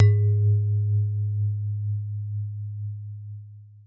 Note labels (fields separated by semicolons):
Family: mallet percussion; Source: acoustic; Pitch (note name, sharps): G#2; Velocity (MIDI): 127; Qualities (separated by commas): long release